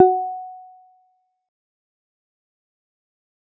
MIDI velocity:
25